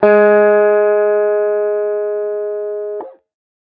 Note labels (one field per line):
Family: guitar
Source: electronic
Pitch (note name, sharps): G#3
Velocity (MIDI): 50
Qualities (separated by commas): distorted